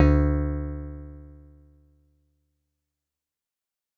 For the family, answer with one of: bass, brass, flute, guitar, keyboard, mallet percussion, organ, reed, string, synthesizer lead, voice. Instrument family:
guitar